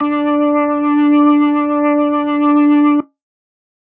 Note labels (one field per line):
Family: organ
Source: electronic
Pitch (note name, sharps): D4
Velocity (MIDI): 25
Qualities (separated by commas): distorted